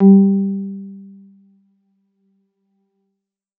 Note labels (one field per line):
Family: keyboard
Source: electronic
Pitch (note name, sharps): G3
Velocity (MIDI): 100